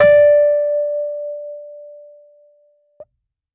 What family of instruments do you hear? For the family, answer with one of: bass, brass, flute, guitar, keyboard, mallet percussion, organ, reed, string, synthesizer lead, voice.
keyboard